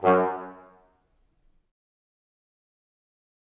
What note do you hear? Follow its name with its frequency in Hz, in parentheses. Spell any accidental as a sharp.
F#2 (92.5 Hz)